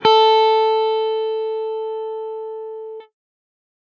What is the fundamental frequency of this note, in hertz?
440 Hz